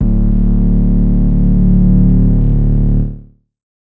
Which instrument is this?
synthesizer lead